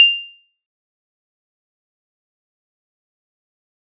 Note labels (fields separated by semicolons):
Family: mallet percussion; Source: acoustic; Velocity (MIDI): 75; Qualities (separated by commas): fast decay, percussive